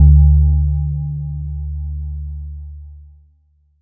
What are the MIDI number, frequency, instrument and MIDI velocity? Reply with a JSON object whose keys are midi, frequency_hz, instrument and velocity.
{"midi": 38, "frequency_hz": 73.42, "instrument": "electronic mallet percussion instrument", "velocity": 25}